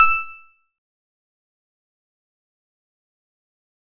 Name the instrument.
acoustic guitar